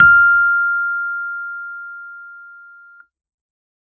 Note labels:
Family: keyboard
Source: electronic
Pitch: F6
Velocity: 75

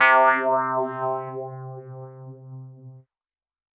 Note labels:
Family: keyboard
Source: electronic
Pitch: C3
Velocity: 127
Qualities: non-linear envelope

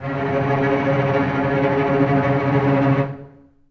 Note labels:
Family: string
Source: acoustic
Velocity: 25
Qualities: non-linear envelope, reverb

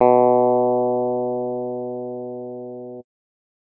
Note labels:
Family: guitar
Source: electronic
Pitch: B2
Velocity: 50

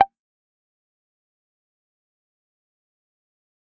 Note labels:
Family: guitar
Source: electronic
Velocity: 100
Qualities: fast decay, percussive

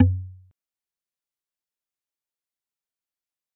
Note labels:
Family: mallet percussion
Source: acoustic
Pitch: F#2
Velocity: 25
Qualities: fast decay, percussive

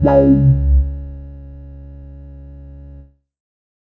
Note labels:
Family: bass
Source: synthesizer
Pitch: C#2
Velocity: 25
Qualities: distorted, non-linear envelope

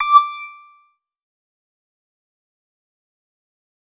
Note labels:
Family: bass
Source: synthesizer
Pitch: D6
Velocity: 75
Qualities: fast decay, percussive

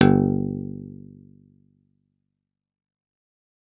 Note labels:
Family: guitar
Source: acoustic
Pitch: G1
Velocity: 100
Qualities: fast decay, reverb

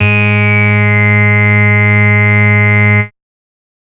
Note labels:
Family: bass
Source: synthesizer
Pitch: G#2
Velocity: 25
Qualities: bright, distorted, multiphonic

